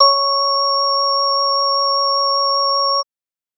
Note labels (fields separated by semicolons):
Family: organ; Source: electronic; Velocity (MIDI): 127; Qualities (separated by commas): multiphonic